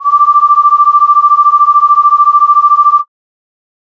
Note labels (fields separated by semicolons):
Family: flute; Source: synthesizer; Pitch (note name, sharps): D6; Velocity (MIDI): 50